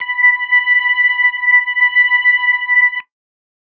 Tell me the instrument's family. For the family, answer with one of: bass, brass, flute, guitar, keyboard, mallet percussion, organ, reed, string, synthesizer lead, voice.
organ